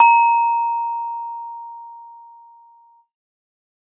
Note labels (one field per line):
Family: mallet percussion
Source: acoustic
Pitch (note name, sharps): A#5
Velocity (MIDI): 100